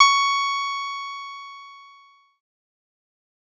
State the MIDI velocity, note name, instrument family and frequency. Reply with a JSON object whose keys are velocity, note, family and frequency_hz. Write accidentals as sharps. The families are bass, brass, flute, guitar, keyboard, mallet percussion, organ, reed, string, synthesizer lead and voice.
{"velocity": 50, "note": "C#6", "family": "bass", "frequency_hz": 1109}